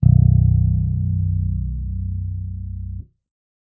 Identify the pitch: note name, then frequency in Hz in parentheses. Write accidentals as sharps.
B0 (30.87 Hz)